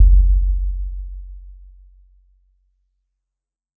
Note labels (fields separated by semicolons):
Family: mallet percussion; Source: acoustic; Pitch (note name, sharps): F#1; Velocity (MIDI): 50; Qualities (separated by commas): dark, reverb